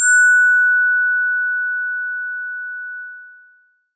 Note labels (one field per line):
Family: mallet percussion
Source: electronic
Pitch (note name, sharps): F#6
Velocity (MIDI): 75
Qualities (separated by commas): bright, multiphonic